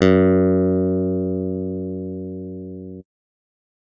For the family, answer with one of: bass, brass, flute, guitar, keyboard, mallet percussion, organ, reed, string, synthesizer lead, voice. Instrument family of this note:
keyboard